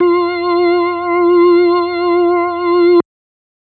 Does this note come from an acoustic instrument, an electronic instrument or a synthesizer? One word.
electronic